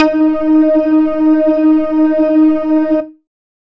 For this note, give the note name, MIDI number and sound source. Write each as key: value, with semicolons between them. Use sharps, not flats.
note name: D#4; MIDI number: 63; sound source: synthesizer